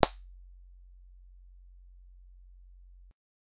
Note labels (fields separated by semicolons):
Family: guitar; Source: acoustic; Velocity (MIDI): 25